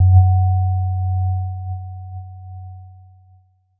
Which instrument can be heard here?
electronic keyboard